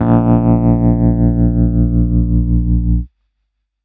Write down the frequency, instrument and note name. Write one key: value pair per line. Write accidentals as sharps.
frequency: 58.27 Hz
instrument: electronic keyboard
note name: A#1